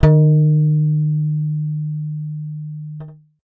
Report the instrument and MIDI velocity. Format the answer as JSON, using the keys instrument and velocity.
{"instrument": "synthesizer bass", "velocity": 75}